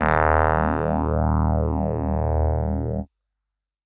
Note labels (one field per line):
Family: keyboard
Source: electronic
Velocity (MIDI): 127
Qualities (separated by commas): distorted